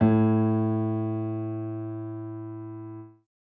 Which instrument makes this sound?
acoustic keyboard